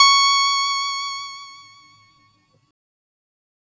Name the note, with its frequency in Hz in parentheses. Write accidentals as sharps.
C#6 (1109 Hz)